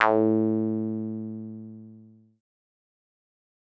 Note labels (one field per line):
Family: synthesizer lead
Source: synthesizer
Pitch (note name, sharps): A2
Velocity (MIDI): 100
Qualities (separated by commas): distorted, fast decay